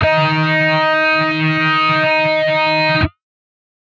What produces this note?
synthesizer guitar